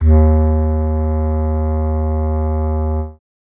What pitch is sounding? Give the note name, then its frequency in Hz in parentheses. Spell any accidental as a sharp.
D#2 (77.78 Hz)